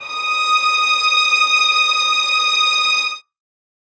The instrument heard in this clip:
acoustic string instrument